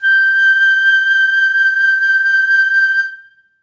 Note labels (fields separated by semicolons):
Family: flute; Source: acoustic; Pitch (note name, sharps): G6; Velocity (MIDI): 100; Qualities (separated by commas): reverb